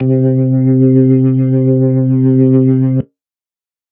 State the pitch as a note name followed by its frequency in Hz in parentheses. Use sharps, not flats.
C3 (130.8 Hz)